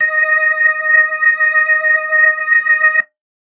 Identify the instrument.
electronic organ